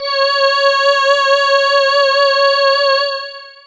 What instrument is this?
synthesizer voice